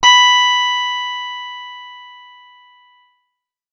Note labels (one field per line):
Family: guitar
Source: acoustic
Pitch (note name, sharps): B5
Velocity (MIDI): 25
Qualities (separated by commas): bright, distorted